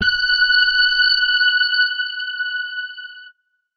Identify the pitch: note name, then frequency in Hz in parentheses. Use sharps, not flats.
F#6 (1480 Hz)